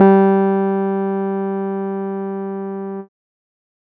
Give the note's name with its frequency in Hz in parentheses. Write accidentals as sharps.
G3 (196 Hz)